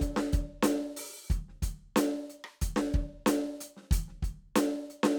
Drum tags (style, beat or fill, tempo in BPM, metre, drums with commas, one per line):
funk rock
beat
92 BPM
4/4
closed hi-hat, open hi-hat, hi-hat pedal, snare, cross-stick, kick